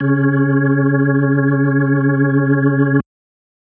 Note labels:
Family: organ; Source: electronic; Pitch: C#3; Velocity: 50

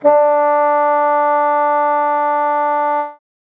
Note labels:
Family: reed; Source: acoustic; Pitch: D4; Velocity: 50

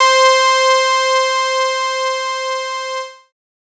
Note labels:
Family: bass; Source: synthesizer; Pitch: C5; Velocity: 50; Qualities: bright, distorted

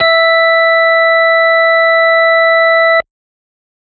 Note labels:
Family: organ; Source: electronic; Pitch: E5; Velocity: 25

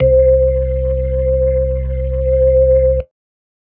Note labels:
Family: organ; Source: electronic; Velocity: 75

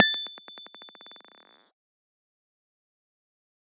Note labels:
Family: guitar; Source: electronic; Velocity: 127; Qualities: fast decay, percussive

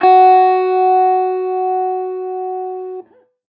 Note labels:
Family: guitar; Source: electronic; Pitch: F#4; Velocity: 25; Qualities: distorted

